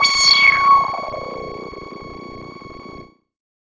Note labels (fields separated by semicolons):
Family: bass; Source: synthesizer; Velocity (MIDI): 25; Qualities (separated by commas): bright, distorted, non-linear envelope